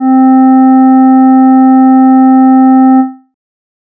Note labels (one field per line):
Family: flute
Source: synthesizer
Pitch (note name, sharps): C4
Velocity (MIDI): 127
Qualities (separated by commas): dark